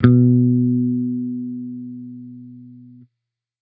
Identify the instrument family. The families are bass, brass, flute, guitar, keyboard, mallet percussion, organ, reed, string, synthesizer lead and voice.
bass